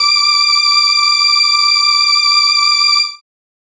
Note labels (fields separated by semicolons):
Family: keyboard; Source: synthesizer; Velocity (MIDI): 100